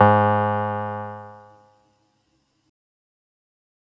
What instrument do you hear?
electronic keyboard